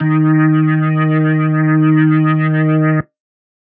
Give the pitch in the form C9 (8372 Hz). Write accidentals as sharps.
D#3 (155.6 Hz)